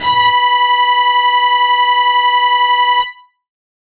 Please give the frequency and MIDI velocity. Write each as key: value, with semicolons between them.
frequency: 987.8 Hz; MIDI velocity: 25